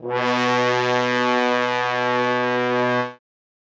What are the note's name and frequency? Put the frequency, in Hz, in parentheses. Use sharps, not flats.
B2 (123.5 Hz)